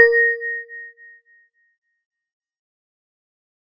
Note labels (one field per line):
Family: mallet percussion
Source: acoustic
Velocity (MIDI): 100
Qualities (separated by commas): fast decay